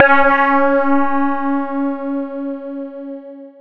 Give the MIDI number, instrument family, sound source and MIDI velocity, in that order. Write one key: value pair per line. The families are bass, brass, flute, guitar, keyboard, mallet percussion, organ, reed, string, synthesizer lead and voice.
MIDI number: 61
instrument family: mallet percussion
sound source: electronic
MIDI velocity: 25